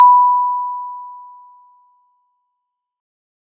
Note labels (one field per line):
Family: mallet percussion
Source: acoustic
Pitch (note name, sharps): B5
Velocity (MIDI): 100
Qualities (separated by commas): bright